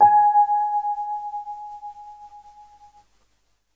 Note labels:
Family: keyboard; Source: electronic; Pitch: G#5; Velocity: 25

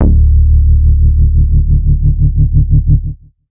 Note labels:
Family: bass; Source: synthesizer; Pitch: D1; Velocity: 100; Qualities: distorted

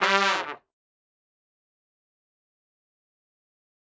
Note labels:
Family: brass; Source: acoustic; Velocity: 50; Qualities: fast decay, reverb

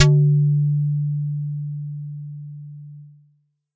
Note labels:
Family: bass; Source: synthesizer; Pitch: D3; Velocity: 50; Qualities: distorted

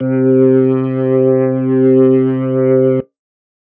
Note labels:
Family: organ; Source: electronic; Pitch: C3; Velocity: 75; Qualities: distorted

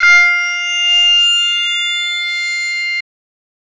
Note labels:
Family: voice; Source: synthesizer; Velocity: 127; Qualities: bright, distorted

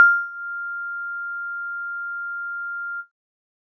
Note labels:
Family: keyboard; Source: electronic; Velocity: 25

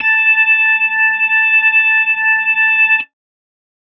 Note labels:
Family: organ; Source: electronic; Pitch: A5; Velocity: 127

